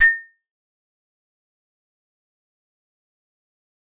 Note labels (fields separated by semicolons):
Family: keyboard; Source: acoustic; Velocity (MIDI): 100; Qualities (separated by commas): fast decay, percussive